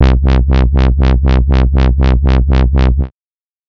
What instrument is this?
synthesizer bass